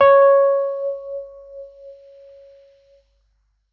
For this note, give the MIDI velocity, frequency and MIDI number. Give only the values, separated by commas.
75, 554.4 Hz, 73